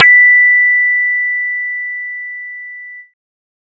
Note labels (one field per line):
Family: bass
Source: synthesizer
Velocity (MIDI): 25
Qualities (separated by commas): bright